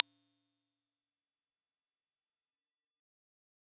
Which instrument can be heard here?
electronic organ